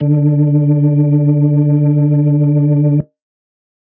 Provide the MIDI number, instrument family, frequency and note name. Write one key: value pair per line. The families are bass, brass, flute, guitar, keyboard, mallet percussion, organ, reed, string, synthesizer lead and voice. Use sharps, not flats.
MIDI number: 50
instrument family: organ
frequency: 146.8 Hz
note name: D3